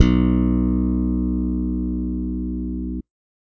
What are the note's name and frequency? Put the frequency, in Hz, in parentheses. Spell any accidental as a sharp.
B1 (61.74 Hz)